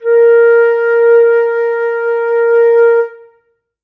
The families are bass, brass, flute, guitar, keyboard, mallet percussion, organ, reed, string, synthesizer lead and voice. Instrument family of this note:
flute